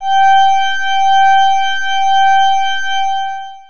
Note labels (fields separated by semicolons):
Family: organ; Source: electronic; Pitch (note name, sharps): G5; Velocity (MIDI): 127; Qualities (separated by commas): distorted, long release